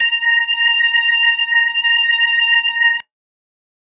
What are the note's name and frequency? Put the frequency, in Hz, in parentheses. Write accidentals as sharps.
A#5 (932.3 Hz)